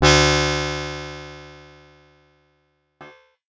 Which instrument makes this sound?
acoustic guitar